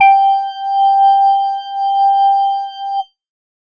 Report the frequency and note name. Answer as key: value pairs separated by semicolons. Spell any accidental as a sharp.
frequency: 784 Hz; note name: G5